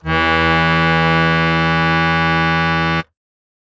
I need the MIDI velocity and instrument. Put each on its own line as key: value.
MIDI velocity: 50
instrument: acoustic keyboard